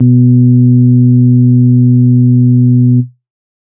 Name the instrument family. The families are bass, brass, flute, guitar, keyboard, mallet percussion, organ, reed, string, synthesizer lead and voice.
organ